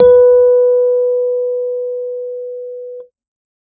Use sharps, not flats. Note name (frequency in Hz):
B4 (493.9 Hz)